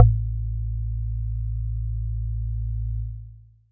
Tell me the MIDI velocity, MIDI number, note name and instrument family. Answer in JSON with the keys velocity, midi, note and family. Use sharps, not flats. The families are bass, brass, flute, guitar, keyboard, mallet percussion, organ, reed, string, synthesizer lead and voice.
{"velocity": 50, "midi": 33, "note": "A1", "family": "mallet percussion"}